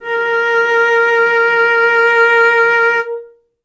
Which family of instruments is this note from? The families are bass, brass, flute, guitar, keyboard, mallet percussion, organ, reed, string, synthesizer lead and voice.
string